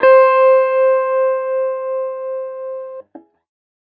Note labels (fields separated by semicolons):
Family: guitar; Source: electronic; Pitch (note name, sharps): C5; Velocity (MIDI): 25; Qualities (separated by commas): distorted